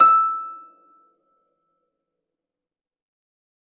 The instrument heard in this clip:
acoustic string instrument